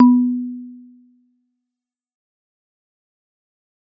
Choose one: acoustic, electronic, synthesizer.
acoustic